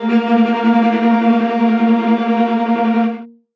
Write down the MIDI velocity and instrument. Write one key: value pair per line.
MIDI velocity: 127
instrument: acoustic string instrument